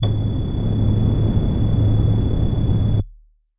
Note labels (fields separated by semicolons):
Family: voice; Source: synthesizer; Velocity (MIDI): 25; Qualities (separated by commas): multiphonic